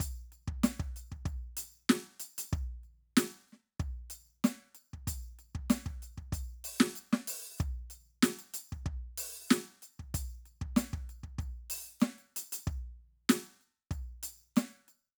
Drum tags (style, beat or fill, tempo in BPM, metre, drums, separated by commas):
funk, beat, 95 BPM, 4/4, percussion, snare, kick